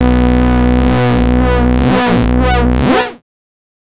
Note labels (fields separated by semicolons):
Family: bass; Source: synthesizer; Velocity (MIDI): 25; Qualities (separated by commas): distorted, non-linear envelope